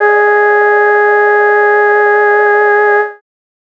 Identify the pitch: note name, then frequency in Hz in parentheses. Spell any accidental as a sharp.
G#4 (415.3 Hz)